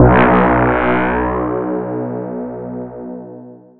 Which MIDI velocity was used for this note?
50